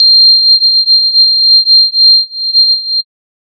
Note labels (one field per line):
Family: mallet percussion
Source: synthesizer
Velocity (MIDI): 25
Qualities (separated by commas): bright, multiphonic, non-linear envelope